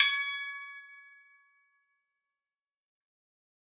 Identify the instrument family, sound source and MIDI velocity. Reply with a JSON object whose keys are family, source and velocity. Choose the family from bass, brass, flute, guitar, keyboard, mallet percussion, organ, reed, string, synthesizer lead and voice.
{"family": "guitar", "source": "acoustic", "velocity": 127}